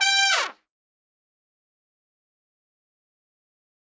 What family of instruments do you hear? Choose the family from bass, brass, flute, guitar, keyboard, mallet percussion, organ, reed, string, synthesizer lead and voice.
brass